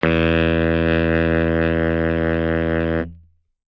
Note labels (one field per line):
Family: reed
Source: acoustic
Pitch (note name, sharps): E2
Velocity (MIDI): 75